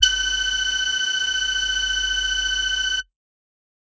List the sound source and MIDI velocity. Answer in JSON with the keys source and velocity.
{"source": "synthesizer", "velocity": 75}